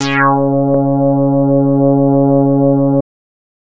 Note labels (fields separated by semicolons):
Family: bass; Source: synthesizer; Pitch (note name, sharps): C#3; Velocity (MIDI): 50; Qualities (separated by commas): distorted